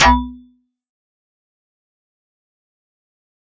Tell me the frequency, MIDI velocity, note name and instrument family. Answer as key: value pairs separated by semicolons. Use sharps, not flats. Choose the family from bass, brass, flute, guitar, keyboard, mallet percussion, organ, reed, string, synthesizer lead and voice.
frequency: 61.74 Hz; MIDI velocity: 127; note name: B1; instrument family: mallet percussion